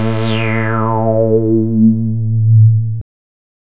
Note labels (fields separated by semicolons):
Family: bass; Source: synthesizer; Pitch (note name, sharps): A2; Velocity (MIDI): 127; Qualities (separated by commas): bright, distorted